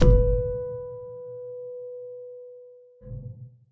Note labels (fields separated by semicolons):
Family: keyboard; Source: acoustic; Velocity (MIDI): 25; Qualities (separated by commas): dark, reverb